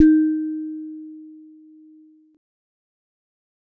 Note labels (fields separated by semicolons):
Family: mallet percussion; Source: acoustic; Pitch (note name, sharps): D#4; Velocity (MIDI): 25; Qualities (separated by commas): fast decay